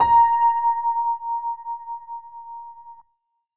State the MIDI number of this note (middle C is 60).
82